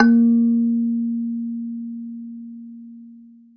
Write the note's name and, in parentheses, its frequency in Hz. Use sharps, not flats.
A#3 (233.1 Hz)